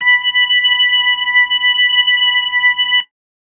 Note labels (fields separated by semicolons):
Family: organ; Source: electronic; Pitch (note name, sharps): B5; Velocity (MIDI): 75